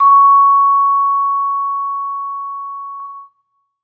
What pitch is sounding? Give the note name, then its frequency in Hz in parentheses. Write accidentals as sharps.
C#6 (1109 Hz)